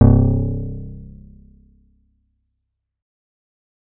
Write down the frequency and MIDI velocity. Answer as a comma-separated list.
32.7 Hz, 50